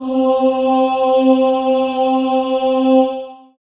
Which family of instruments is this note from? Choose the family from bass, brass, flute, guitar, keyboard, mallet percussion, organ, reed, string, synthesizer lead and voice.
voice